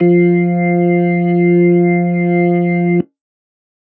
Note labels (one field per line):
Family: organ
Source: electronic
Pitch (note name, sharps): F3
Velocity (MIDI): 75